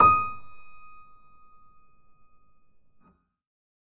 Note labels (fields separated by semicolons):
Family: keyboard; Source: acoustic; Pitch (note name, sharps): D#6; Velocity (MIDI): 50; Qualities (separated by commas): reverb